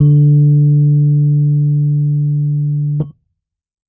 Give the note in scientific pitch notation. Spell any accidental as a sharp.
D3